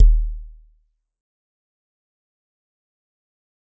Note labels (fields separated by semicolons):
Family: mallet percussion; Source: acoustic; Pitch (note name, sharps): D#1; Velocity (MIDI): 25; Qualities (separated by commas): dark, fast decay, percussive